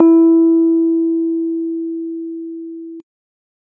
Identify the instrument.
electronic keyboard